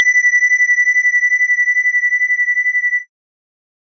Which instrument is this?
electronic organ